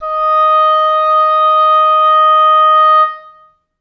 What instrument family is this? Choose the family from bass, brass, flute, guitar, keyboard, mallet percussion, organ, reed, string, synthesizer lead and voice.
reed